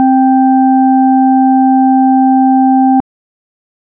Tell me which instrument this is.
electronic organ